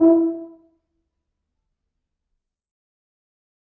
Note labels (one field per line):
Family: brass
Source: acoustic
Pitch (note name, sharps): E4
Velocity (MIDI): 100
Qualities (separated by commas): fast decay, percussive, reverb